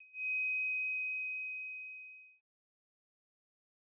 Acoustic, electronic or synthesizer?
synthesizer